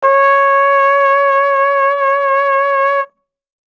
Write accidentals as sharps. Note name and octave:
C#5